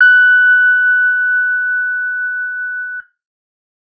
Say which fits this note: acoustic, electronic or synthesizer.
electronic